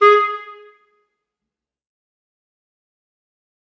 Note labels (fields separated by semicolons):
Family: reed; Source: acoustic; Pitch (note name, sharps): G#4; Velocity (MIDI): 127; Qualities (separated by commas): fast decay, percussive, reverb